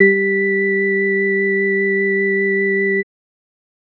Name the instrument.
electronic organ